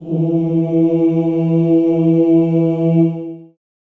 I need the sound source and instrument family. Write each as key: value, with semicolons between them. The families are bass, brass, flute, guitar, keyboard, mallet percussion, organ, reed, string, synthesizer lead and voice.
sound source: acoustic; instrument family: voice